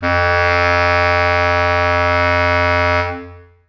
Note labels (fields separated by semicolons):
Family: reed; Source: acoustic; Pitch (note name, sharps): F2; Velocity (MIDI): 127; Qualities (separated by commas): long release, reverb